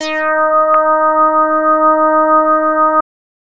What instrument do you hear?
synthesizer bass